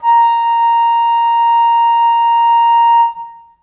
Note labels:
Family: flute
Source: acoustic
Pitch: A#5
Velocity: 75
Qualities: long release, reverb

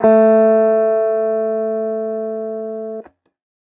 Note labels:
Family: guitar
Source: electronic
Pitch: A3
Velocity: 25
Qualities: distorted

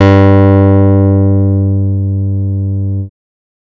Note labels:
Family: bass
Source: synthesizer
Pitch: G2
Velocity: 127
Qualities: distorted

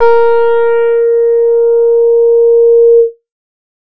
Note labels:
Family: bass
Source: synthesizer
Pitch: A#4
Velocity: 25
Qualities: distorted

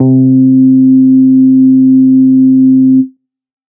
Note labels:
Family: bass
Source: synthesizer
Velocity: 75

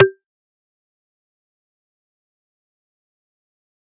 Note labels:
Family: mallet percussion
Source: electronic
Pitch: G4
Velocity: 100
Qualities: fast decay, percussive

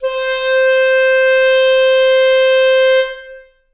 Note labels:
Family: reed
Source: acoustic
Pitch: C5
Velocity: 127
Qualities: long release, reverb

